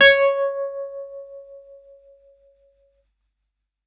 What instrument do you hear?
electronic keyboard